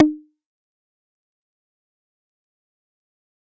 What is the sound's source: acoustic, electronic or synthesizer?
synthesizer